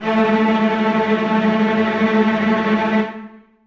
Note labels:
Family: string; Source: acoustic; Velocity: 127; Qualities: non-linear envelope, reverb

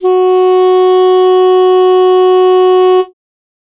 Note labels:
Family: reed; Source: acoustic; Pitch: F#4; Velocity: 75

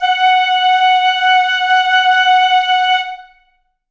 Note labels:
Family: flute; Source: acoustic; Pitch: F#5; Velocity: 127; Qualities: reverb

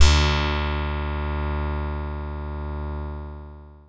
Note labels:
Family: guitar; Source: synthesizer; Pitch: D2; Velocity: 50; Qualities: bright, long release

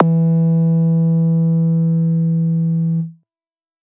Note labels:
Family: bass; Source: synthesizer; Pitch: E3; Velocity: 127; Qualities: distorted

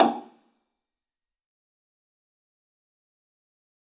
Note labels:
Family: mallet percussion; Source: acoustic; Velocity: 25; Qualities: fast decay, reverb

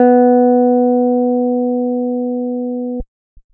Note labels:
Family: keyboard; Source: electronic; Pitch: B3; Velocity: 75

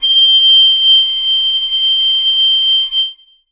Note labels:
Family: reed; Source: acoustic; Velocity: 25; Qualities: bright, reverb

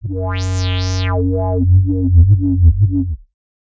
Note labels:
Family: bass; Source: synthesizer; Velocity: 75; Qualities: distorted, non-linear envelope

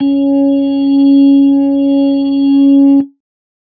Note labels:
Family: organ; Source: electronic; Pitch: C#4; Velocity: 25; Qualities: dark

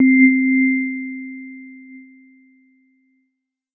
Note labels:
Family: keyboard; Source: electronic; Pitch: C4; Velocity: 50

